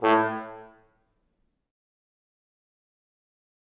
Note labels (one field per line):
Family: brass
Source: acoustic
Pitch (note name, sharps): A2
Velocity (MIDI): 75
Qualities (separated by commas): fast decay, percussive, reverb